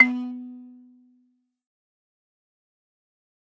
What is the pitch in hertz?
246.9 Hz